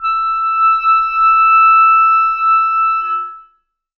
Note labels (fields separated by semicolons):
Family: reed; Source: acoustic; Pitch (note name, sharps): E6; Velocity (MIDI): 100; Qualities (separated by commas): long release, reverb